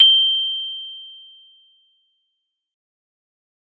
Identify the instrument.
acoustic mallet percussion instrument